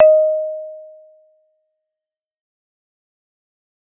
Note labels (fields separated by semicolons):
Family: keyboard; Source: electronic; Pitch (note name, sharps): D#5; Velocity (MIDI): 25; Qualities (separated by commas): fast decay